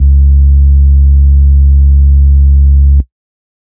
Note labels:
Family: organ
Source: electronic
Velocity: 50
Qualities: distorted

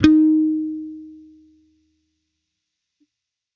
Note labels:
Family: bass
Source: electronic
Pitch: D#4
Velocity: 100

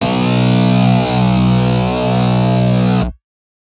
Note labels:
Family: guitar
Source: electronic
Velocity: 75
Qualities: bright, distorted

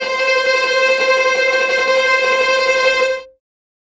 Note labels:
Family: string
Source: acoustic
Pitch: C5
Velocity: 100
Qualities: bright, non-linear envelope, reverb

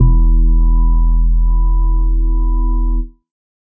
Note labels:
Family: organ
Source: electronic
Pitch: E1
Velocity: 75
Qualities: dark

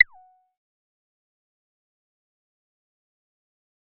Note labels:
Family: bass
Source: synthesizer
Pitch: F#5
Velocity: 50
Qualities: fast decay, percussive

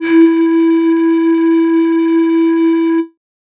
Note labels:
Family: flute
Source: synthesizer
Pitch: E4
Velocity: 100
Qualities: distorted

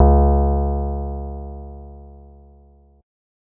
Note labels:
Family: bass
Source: synthesizer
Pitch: C#2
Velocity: 50

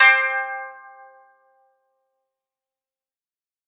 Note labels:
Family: guitar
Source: acoustic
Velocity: 127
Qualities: fast decay

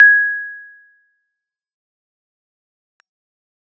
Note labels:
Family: keyboard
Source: electronic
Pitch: G#6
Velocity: 25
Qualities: fast decay, percussive

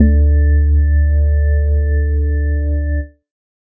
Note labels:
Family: organ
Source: electronic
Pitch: D2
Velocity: 75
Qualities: dark

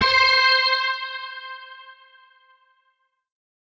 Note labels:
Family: guitar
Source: electronic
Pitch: C5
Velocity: 75

